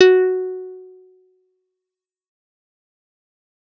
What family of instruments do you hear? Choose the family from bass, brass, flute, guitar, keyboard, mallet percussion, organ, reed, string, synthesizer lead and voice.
bass